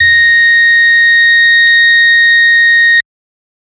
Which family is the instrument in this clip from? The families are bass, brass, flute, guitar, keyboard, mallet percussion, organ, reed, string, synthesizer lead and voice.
organ